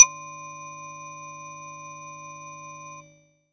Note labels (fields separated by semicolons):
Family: bass; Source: synthesizer; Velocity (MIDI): 25; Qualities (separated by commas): bright, multiphonic